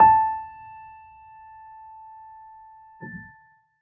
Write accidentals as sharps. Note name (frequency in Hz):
A5 (880 Hz)